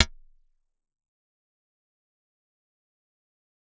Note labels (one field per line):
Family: mallet percussion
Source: acoustic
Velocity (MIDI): 100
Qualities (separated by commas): fast decay, percussive